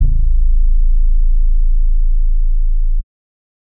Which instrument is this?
synthesizer bass